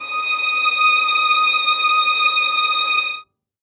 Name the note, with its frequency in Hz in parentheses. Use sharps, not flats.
D#6 (1245 Hz)